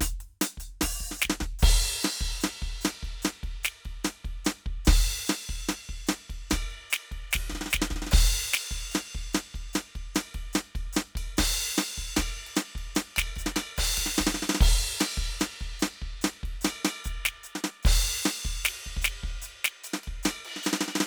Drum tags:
Motown, beat, 148 BPM, 4/4, crash, ride, ride bell, closed hi-hat, open hi-hat, hi-hat pedal, snare, kick

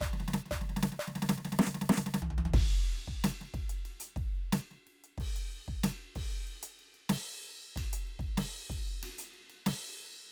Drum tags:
rock, beat, 93 BPM, 4/4, crash, ride, ride bell, closed hi-hat, percussion, snare, floor tom, kick

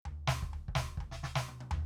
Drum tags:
gospel, fill, 120 BPM, 4/4, snare, high tom, floor tom, kick

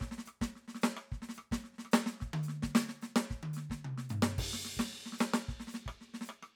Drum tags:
Brazilian baião, beat, 110 BPM, 4/4, ride, hi-hat pedal, snare, cross-stick, high tom, mid tom, floor tom, kick

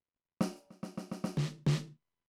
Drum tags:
Afro-Cuban, fill, 105 BPM, 4/4, hi-hat pedal, snare

